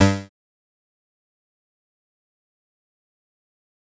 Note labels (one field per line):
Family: bass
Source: synthesizer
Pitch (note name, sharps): G2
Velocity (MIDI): 50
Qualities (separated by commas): bright, distorted, fast decay, percussive